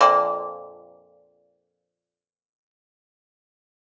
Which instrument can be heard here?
acoustic guitar